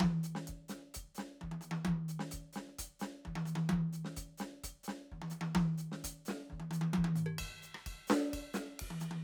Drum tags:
Dominican merengue
beat
130 BPM
4/4
ride, ride bell, closed hi-hat, hi-hat pedal, percussion, snare, cross-stick, high tom, mid tom, kick

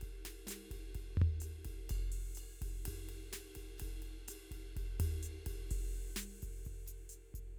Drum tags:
bossa nova
beat
127 BPM
4/4
crash, ride, ride bell, closed hi-hat, open hi-hat, hi-hat pedal, snare, mid tom, floor tom, kick

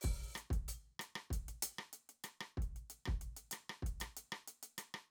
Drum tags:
Afrobeat
beat
94 BPM
4/4
closed hi-hat, open hi-hat, hi-hat pedal, cross-stick, kick

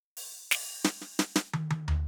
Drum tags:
rock
fill
115 BPM
4/4
open hi-hat, hi-hat pedal, snare, high tom, floor tom

